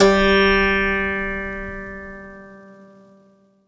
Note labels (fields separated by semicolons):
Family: guitar; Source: acoustic; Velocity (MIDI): 25